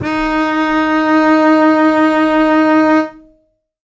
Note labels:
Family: string; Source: acoustic; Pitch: D#4; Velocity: 75; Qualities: reverb

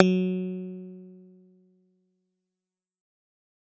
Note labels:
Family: bass; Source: synthesizer; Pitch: F#3; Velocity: 100; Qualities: fast decay

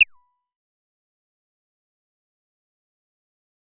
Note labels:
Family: bass; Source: synthesizer; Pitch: B5; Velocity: 100; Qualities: distorted, fast decay, percussive

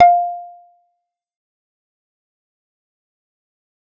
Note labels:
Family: bass; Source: synthesizer; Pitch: F5; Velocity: 25; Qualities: fast decay, percussive

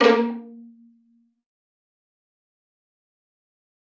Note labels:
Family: string; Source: acoustic; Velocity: 50; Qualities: bright, fast decay, percussive, reverb

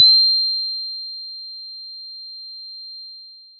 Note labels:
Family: mallet percussion; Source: acoustic; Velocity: 100; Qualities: bright, long release

